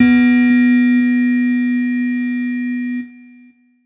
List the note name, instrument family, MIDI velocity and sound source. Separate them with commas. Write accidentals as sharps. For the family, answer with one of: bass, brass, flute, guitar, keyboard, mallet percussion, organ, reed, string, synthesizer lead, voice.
B3, keyboard, 75, electronic